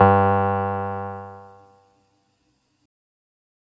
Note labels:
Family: keyboard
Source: electronic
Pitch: G2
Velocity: 75

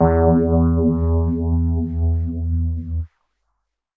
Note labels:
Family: keyboard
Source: electronic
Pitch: E2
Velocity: 75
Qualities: distorted, non-linear envelope

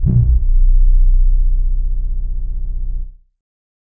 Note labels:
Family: bass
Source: synthesizer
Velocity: 25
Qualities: distorted, non-linear envelope

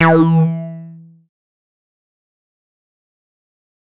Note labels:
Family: bass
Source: synthesizer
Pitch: E3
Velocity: 100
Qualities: distorted, fast decay

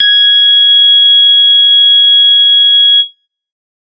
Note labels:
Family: bass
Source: synthesizer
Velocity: 75

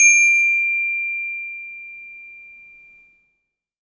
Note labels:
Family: mallet percussion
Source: acoustic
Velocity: 25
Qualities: bright, reverb

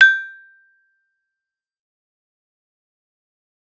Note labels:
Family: mallet percussion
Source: acoustic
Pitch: G6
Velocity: 127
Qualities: fast decay, percussive

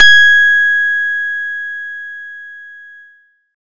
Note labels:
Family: guitar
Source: acoustic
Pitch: G#6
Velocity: 75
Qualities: bright

